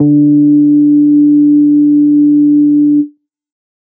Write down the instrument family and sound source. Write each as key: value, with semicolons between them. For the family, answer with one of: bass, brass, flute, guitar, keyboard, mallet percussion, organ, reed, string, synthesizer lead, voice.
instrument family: bass; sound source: synthesizer